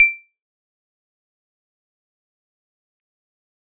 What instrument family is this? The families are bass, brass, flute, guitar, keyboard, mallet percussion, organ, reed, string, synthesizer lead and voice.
keyboard